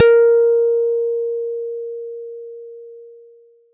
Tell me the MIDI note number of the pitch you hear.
70